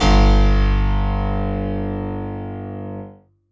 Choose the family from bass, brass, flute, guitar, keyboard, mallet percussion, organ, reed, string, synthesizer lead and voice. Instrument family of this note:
keyboard